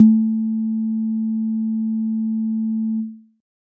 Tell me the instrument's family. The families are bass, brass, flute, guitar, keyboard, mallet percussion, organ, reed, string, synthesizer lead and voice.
keyboard